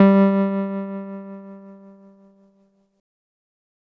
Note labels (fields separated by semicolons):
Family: keyboard; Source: electronic; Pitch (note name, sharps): G3; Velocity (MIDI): 100; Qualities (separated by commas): distorted